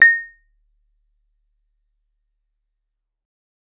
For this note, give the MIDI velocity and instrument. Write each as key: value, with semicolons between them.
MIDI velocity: 75; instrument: acoustic guitar